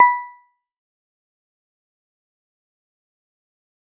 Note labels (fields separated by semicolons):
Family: guitar; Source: synthesizer; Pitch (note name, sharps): B5; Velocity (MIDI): 25; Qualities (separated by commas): fast decay, percussive